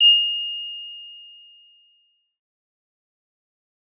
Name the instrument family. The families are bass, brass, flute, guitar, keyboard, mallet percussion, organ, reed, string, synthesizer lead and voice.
synthesizer lead